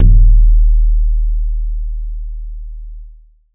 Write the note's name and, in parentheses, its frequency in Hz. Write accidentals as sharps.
D#1 (38.89 Hz)